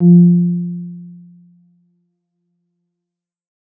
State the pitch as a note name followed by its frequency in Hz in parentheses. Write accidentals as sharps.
F3 (174.6 Hz)